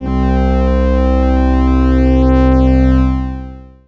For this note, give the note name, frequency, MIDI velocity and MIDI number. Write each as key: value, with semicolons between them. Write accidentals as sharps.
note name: C2; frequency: 65.41 Hz; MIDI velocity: 25; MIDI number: 36